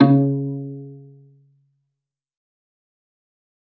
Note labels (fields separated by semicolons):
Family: string; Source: acoustic; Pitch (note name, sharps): C#3; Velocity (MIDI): 50; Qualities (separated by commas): dark, fast decay, reverb